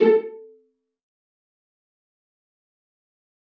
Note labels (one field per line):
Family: string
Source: acoustic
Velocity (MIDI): 50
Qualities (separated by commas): fast decay, percussive, reverb